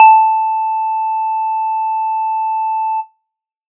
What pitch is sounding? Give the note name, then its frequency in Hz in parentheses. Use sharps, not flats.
A5 (880 Hz)